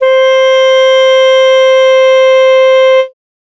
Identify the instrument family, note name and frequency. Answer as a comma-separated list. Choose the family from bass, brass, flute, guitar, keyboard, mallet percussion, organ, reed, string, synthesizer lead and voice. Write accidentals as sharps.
reed, C5, 523.3 Hz